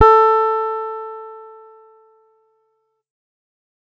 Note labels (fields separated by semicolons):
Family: guitar; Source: electronic; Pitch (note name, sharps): A4; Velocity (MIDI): 25